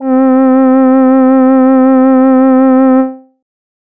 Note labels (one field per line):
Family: voice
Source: synthesizer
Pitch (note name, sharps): C4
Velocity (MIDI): 25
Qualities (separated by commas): dark